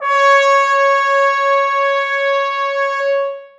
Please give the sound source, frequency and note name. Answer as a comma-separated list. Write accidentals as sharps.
acoustic, 554.4 Hz, C#5